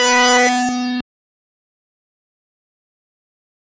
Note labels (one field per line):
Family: bass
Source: synthesizer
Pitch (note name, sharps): B3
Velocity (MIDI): 75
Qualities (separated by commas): bright, distorted, fast decay